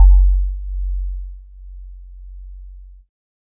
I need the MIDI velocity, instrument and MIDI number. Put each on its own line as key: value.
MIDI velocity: 50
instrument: electronic keyboard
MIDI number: 30